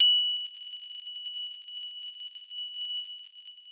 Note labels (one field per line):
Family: guitar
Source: electronic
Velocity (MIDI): 75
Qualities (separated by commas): bright, long release